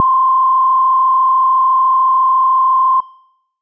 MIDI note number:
84